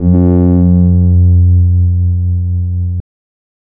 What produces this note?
synthesizer bass